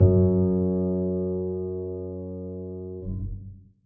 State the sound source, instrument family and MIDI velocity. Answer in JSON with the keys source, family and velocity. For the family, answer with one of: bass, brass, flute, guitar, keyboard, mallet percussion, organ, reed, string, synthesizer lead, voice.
{"source": "acoustic", "family": "keyboard", "velocity": 50}